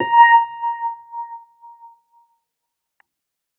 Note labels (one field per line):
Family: keyboard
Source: electronic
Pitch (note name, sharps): A#5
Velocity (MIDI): 127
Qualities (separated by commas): fast decay